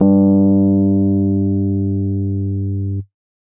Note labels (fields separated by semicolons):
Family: keyboard; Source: electronic; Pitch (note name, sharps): G2; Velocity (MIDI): 75